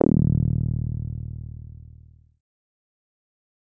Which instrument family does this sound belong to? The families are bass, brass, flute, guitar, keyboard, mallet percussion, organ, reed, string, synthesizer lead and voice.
synthesizer lead